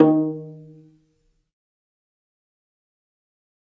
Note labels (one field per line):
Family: string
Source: acoustic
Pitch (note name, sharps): D#3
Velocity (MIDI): 50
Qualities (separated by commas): dark, fast decay, percussive, reverb